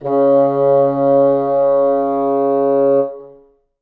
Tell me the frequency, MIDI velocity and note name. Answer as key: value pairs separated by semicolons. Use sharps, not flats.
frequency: 138.6 Hz; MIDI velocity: 50; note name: C#3